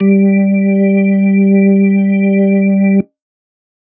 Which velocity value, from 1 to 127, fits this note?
75